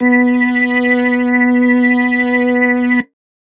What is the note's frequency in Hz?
246.9 Hz